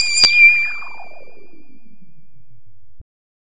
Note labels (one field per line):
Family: bass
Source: synthesizer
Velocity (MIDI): 127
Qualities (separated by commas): bright, distorted